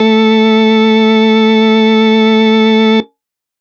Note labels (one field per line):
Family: organ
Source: electronic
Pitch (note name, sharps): A3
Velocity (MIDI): 127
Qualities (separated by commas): distorted